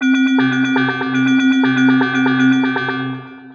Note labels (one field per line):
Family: mallet percussion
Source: synthesizer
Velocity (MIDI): 25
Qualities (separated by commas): long release, multiphonic, tempo-synced